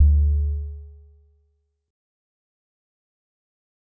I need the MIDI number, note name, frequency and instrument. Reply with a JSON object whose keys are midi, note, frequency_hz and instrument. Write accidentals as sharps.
{"midi": 38, "note": "D2", "frequency_hz": 73.42, "instrument": "acoustic mallet percussion instrument"}